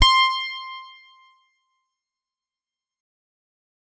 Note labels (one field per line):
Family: guitar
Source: electronic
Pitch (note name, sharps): C6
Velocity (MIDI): 100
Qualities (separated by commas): bright, fast decay